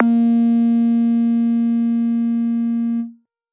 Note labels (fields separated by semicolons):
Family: bass; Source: synthesizer; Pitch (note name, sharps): A#3; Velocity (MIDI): 50; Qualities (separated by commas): distorted